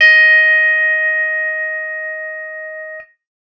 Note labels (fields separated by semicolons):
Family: guitar; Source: electronic; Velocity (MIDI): 100; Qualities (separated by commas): reverb